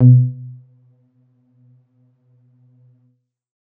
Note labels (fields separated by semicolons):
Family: keyboard; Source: electronic; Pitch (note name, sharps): B2; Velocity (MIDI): 100; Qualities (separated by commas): dark, percussive, reverb